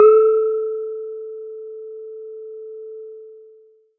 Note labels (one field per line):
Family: mallet percussion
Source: acoustic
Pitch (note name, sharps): A4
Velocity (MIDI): 50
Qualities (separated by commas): long release